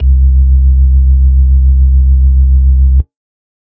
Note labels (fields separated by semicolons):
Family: organ; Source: electronic; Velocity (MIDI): 75; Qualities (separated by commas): dark